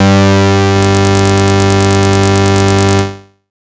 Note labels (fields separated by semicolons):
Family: bass; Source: synthesizer; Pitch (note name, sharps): G2; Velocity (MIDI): 50; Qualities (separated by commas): bright, distorted